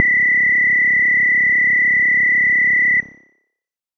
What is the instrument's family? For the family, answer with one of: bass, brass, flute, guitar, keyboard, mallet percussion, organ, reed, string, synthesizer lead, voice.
bass